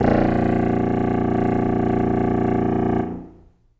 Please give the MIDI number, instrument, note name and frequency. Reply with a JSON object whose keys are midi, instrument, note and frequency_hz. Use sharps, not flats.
{"midi": 22, "instrument": "acoustic reed instrument", "note": "A#0", "frequency_hz": 29.14}